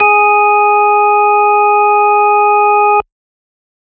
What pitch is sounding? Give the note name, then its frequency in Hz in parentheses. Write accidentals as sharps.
G#4 (415.3 Hz)